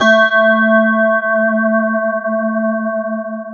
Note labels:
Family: guitar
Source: electronic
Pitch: A3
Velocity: 127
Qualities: long release, multiphonic, non-linear envelope

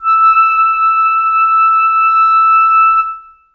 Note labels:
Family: reed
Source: acoustic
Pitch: E6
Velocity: 50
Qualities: reverb

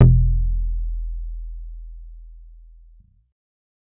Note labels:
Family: bass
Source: synthesizer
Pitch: E1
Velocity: 100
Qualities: dark

